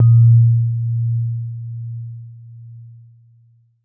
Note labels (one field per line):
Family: keyboard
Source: electronic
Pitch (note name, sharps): A#2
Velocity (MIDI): 75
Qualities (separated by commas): dark